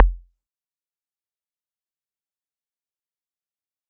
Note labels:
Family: mallet percussion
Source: acoustic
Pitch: F1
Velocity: 127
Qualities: fast decay, percussive

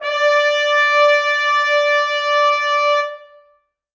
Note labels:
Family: brass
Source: acoustic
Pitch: D5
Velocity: 127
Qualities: bright, reverb

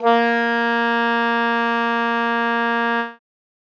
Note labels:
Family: reed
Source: acoustic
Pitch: A#3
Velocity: 127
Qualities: bright

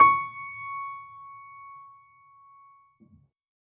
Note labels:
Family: keyboard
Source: acoustic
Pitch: C#6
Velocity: 50

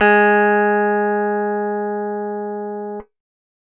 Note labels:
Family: keyboard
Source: electronic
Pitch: G#3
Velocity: 25

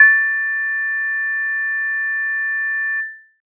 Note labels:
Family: keyboard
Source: electronic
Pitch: A6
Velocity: 100

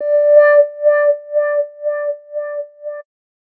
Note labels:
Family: bass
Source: synthesizer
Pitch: D5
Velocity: 25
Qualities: distorted

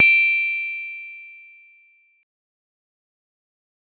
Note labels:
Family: mallet percussion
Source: acoustic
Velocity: 50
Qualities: fast decay, reverb

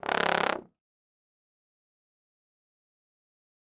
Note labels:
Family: brass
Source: acoustic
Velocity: 100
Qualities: bright, fast decay, reverb

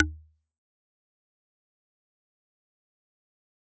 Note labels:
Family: mallet percussion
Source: acoustic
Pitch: D#2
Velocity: 127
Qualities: fast decay, percussive

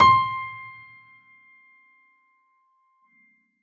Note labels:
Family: keyboard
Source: acoustic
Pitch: C6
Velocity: 127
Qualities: percussive, reverb

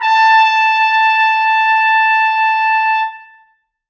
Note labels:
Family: brass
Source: acoustic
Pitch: A5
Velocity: 100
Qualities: bright, reverb

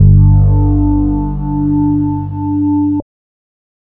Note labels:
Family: bass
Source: synthesizer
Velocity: 75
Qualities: distorted, multiphonic

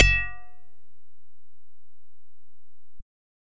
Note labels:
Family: bass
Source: synthesizer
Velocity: 100

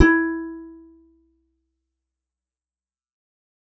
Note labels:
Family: guitar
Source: acoustic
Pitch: E4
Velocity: 127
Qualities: fast decay

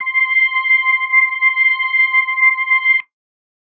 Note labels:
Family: organ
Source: electronic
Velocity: 127

